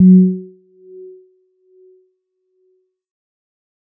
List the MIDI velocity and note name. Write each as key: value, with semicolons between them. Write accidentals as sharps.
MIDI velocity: 25; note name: F#3